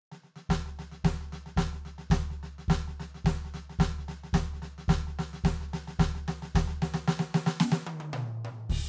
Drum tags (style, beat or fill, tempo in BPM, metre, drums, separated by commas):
rock, fill, 110 BPM, 4/4, crash, snare, high tom, mid tom, kick